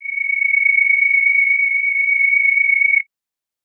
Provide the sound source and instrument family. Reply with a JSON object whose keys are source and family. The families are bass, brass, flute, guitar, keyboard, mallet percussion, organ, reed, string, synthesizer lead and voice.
{"source": "acoustic", "family": "reed"}